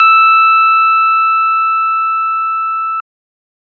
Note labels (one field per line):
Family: organ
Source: electronic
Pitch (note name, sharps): E6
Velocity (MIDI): 127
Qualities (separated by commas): bright